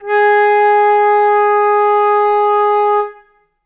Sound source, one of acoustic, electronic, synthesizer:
acoustic